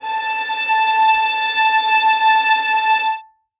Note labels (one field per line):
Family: string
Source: acoustic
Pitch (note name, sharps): A5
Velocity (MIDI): 50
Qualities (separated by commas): reverb